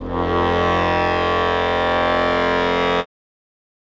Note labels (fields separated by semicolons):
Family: reed; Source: acoustic; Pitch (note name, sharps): F1; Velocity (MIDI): 75